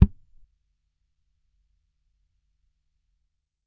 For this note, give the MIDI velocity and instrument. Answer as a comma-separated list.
25, electronic bass